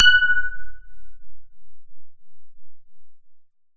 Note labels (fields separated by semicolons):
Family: synthesizer lead; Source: synthesizer; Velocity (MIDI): 100